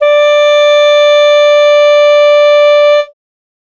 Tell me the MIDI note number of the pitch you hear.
74